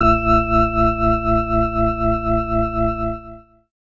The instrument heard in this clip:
electronic organ